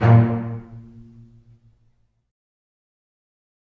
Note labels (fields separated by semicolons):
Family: string; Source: acoustic; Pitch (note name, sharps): A#2; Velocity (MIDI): 50; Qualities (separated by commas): fast decay, reverb